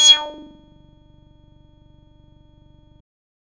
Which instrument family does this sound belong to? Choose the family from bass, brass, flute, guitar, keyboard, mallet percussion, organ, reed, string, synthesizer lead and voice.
bass